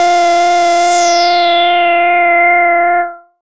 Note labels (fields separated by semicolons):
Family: bass; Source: synthesizer; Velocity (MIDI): 75; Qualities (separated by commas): bright, distorted, non-linear envelope